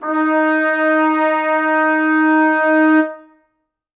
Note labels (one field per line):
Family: brass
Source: acoustic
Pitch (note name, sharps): D#4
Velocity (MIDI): 75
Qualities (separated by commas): reverb